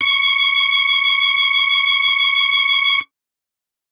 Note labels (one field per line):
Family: organ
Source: electronic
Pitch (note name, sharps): C#6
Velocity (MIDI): 50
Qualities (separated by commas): distorted